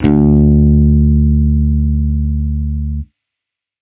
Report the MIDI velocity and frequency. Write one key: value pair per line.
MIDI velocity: 50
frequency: 73.42 Hz